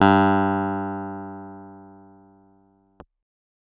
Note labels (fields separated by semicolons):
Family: keyboard; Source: electronic; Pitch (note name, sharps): G2; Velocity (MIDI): 100